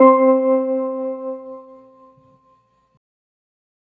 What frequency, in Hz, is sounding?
261.6 Hz